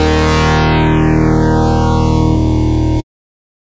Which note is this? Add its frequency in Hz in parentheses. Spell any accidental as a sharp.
D#1 (38.89 Hz)